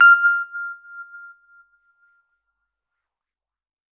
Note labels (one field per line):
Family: keyboard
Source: electronic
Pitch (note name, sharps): F6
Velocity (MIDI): 100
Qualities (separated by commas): non-linear envelope